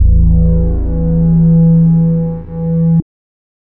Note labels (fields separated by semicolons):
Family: bass; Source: synthesizer; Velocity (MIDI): 127; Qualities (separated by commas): distorted, multiphonic